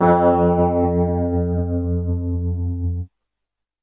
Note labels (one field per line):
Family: keyboard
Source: electronic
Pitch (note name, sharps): F2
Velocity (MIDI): 100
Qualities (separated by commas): distorted